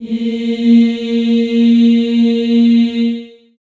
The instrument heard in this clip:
acoustic voice